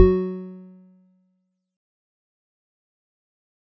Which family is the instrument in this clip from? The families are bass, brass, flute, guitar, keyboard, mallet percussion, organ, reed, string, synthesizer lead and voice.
mallet percussion